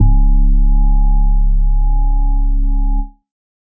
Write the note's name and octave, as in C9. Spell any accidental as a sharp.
C#1